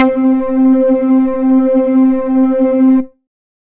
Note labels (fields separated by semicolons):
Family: bass; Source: synthesizer; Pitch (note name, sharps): C4; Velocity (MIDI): 25